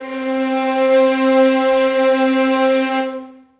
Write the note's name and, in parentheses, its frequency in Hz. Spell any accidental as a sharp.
C4 (261.6 Hz)